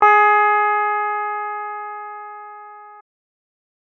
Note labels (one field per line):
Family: keyboard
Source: electronic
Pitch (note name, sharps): G#4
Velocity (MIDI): 25